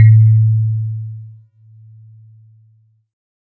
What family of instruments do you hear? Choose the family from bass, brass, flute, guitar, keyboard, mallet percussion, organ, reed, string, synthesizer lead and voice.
keyboard